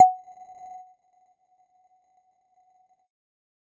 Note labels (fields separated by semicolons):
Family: mallet percussion; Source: electronic; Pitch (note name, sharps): F#5; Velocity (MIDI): 25; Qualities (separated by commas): non-linear envelope, percussive